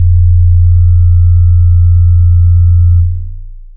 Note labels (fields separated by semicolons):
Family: synthesizer lead; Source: synthesizer; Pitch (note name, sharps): A#0; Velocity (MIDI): 50; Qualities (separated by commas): long release